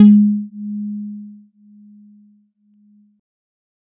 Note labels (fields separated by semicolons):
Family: keyboard; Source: electronic; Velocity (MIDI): 25